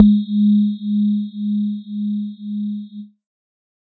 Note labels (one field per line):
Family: synthesizer lead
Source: synthesizer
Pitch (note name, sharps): G#3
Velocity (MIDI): 75